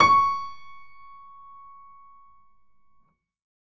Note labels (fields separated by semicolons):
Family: keyboard; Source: acoustic; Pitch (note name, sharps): C#6; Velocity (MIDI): 127; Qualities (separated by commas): reverb